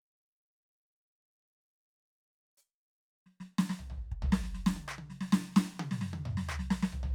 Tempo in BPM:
67 BPM